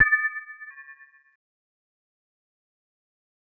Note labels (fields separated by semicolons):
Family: mallet percussion; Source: synthesizer; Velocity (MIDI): 75; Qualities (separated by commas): fast decay, multiphonic, percussive